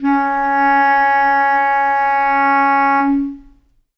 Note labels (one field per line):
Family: reed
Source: acoustic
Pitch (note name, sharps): C#4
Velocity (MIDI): 25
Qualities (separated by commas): long release, reverb